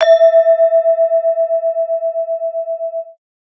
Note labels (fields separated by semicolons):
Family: mallet percussion; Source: acoustic; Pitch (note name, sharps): E5; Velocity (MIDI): 127; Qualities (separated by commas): multiphonic